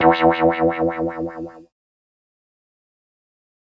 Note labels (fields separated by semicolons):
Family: keyboard; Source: synthesizer; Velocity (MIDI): 127; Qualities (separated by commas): distorted, fast decay